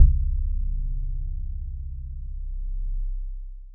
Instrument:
electronic mallet percussion instrument